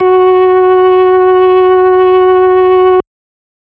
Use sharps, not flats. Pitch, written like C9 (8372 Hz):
F#4 (370 Hz)